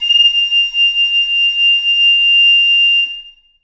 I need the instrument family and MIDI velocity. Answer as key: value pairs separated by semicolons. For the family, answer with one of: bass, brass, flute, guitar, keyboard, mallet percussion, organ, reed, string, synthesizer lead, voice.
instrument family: flute; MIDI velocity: 127